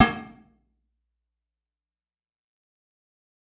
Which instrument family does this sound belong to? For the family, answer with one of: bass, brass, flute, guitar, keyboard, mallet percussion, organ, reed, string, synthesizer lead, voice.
guitar